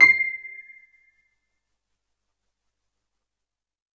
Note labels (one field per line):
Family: keyboard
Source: electronic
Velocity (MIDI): 100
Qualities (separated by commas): percussive